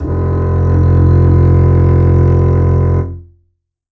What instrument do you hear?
acoustic string instrument